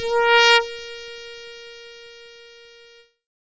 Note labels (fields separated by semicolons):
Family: keyboard; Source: synthesizer; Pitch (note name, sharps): A#4; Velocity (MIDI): 50; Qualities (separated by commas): bright, distorted